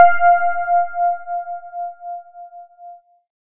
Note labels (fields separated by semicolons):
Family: keyboard; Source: electronic; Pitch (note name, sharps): F5; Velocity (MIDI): 75